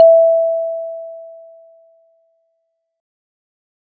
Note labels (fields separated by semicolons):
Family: mallet percussion; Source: acoustic; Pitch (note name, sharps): E5; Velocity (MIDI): 50